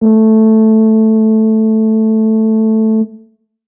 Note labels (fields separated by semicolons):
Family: brass; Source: acoustic; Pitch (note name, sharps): A3; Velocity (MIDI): 50; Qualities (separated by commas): dark